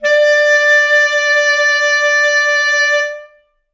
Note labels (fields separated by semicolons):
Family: reed; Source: acoustic; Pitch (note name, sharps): D5; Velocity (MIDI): 127; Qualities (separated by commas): reverb